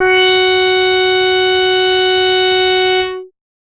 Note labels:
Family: bass; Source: synthesizer; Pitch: F#4; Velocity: 100; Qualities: bright, distorted

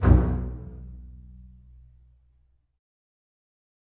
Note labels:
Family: string; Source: acoustic; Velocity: 100; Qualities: reverb

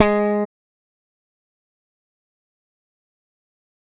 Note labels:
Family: bass; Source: electronic; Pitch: G#3; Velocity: 75; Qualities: fast decay

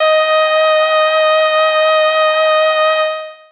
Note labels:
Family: voice; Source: synthesizer; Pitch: D#5; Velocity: 75; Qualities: bright, long release

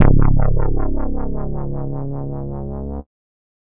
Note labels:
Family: bass; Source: synthesizer; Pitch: C#1; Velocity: 75; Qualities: dark, distorted

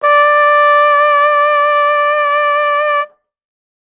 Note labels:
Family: brass; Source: acoustic; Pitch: D5; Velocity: 100

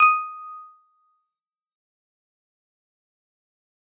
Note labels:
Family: keyboard; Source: electronic; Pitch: D#6; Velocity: 127; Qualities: fast decay, percussive

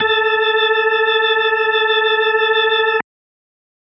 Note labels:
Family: organ; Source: electronic; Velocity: 25

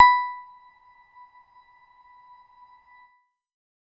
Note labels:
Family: keyboard; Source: electronic; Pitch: B5; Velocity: 127; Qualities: percussive, reverb

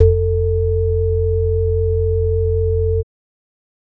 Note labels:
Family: organ; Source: electronic; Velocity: 75; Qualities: multiphonic

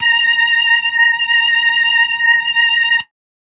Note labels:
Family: organ; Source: electronic; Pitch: A#5; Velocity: 75

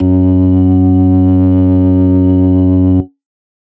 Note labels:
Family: organ; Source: electronic; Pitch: F#2; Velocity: 50; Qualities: distorted

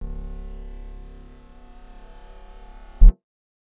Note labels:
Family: guitar; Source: acoustic; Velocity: 127; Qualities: bright

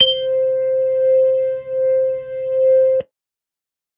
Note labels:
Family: organ; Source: electronic; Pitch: C5; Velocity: 50

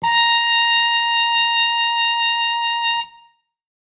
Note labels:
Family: brass; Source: acoustic; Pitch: A#5; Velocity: 50

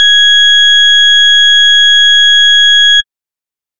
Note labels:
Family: bass; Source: synthesizer; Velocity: 75; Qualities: distorted

